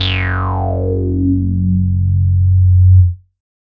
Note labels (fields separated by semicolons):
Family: bass; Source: synthesizer; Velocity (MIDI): 50; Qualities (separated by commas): bright, distorted, non-linear envelope